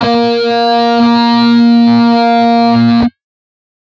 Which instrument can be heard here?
electronic guitar